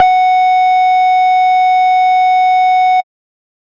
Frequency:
740 Hz